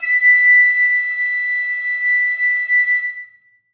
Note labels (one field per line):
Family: flute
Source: acoustic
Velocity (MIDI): 127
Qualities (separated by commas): reverb